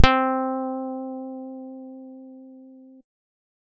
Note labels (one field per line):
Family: guitar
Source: electronic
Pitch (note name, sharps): C4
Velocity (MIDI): 100